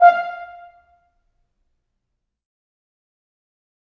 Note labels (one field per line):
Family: brass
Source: acoustic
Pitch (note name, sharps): F5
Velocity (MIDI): 75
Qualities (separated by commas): fast decay, percussive, reverb